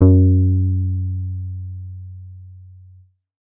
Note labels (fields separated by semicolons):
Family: bass; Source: synthesizer; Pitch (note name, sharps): F#2; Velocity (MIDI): 25; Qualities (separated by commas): dark